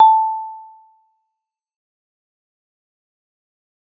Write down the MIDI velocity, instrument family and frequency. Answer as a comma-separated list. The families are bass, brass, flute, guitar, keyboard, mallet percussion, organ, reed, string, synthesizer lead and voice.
100, mallet percussion, 880 Hz